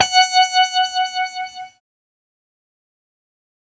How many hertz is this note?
740 Hz